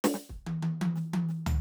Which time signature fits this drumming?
4/4